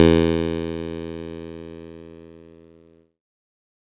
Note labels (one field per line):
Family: keyboard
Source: electronic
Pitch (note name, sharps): E2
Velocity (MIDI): 100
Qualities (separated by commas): bright, distorted